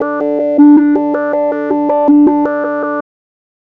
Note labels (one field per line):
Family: bass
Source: synthesizer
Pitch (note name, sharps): D4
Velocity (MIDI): 100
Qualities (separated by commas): tempo-synced